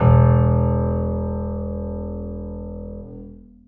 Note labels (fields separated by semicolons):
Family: keyboard; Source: acoustic; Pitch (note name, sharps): E1; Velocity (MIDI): 100; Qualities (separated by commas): reverb